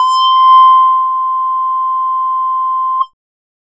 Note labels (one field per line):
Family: bass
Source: synthesizer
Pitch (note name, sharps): C6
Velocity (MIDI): 100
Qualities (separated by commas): distorted